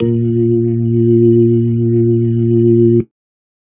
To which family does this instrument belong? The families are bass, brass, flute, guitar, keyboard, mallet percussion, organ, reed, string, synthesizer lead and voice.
organ